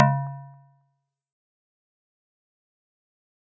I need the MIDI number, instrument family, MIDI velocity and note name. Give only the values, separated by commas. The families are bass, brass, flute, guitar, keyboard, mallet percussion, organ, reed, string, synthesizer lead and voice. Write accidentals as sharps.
49, mallet percussion, 100, C#3